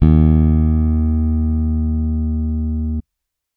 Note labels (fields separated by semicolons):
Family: bass; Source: electronic; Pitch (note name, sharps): D#2; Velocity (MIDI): 75